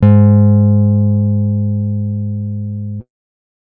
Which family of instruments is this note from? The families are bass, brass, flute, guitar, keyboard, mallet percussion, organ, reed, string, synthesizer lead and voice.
guitar